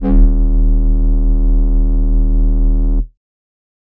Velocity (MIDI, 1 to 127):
75